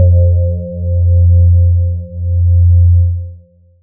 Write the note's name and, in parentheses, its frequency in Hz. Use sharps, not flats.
F2 (87.31 Hz)